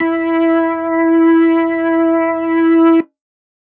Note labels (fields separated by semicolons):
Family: organ; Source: electronic; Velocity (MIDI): 127; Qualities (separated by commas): distorted